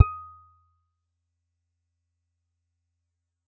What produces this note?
acoustic guitar